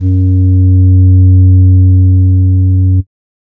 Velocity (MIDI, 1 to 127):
25